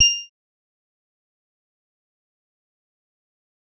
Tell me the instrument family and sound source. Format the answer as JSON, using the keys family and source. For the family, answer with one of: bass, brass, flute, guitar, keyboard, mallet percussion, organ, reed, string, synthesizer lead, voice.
{"family": "bass", "source": "synthesizer"}